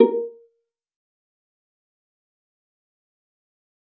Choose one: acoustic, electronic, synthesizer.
acoustic